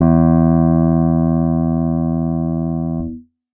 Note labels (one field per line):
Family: guitar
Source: electronic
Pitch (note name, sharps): E2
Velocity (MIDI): 50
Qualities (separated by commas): reverb